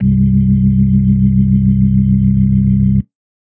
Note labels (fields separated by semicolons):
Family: organ; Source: electronic; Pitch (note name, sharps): C1; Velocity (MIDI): 100